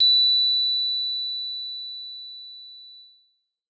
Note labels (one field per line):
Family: bass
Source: synthesizer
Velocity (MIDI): 100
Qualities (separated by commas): bright, distorted